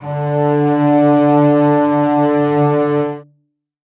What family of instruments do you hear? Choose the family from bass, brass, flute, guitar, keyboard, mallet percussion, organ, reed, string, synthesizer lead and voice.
string